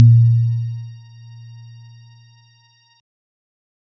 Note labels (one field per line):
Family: keyboard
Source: electronic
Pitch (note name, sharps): A#2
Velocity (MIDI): 75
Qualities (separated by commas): dark